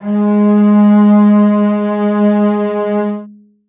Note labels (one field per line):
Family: string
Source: acoustic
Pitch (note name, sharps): G#3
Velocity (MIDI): 50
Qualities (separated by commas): reverb